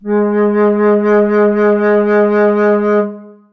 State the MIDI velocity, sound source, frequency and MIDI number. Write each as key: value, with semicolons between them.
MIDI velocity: 75; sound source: acoustic; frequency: 207.7 Hz; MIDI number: 56